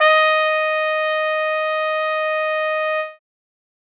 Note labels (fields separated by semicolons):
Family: brass; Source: acoustic; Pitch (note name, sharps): D#5; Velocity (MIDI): 100